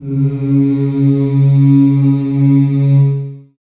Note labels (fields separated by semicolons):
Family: voice; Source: acoustic; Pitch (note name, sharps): C#3; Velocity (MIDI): 127; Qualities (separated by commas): long release, reverb